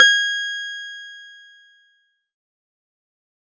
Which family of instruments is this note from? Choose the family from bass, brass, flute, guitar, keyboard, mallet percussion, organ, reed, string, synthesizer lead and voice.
keyboard